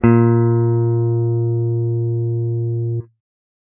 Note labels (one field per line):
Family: guitar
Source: electronic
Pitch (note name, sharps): A#2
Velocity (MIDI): 75